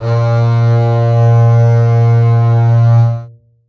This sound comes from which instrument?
acoustic string instrument